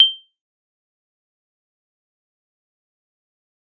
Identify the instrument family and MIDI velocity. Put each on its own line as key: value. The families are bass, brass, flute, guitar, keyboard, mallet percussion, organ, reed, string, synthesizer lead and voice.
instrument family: mallet percussion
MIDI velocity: 25